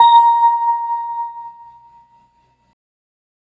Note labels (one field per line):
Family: organ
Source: electronic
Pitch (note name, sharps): A#5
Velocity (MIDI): 75